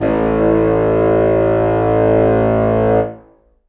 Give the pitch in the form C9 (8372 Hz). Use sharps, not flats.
A1 (55 Hz)